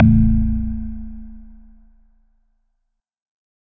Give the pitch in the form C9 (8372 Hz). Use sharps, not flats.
A0 (27.5 Hz)